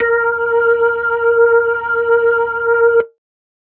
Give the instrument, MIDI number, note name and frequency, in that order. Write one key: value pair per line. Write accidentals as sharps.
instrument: electronic organ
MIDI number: 70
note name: A#4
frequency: 466.2 Hz